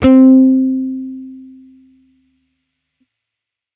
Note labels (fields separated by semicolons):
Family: bass; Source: electronic; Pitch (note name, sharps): C4; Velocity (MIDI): 75; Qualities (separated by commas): distorted